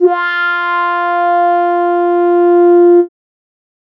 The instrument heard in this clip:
synthesizer keyboard